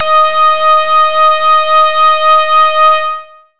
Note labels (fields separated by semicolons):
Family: bass; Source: synthesizer; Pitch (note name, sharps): D#5; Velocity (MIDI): 127; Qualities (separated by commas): bright, distorted